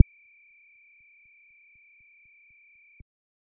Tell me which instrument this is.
synthesizer bass